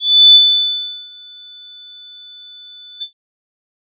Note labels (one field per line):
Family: bass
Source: synthesizer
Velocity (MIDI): 127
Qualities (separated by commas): bright